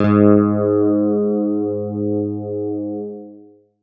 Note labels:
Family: guitar; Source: electronic; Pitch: G#2; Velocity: 50; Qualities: long release

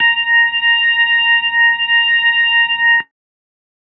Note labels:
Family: organ; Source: electronic; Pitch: A#5; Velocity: 100

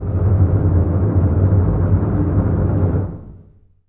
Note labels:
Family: string; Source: acoustic; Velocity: 50; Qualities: long release, non-linear envelope, reverb

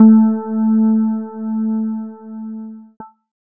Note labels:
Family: keyboard; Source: electronic; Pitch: A3; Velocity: 25; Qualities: dark, distorted

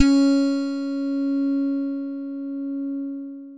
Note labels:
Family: guitar; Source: synthesizer; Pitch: C#4; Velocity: 100; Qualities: bright, long release

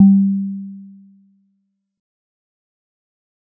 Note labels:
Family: mallet percussion; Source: acoustic; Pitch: G3; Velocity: 25; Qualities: dark, fast decay

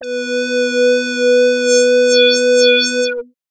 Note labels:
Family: bass; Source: synthesizer; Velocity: 127; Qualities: bright, distorted, non-linear envelope

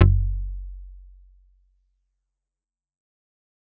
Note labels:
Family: guitar; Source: electronic; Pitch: F#1; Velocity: 50; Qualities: fast decay

